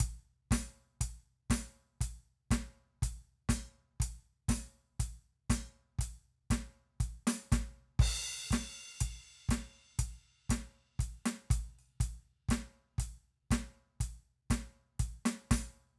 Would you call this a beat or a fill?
beat